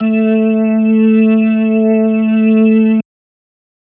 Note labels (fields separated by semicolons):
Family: organ; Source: electronic; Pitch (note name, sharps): A3; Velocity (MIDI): 75; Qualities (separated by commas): distorted